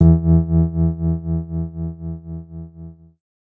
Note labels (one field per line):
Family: keyboard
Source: electronic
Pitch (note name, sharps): E2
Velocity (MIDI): 25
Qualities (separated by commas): dark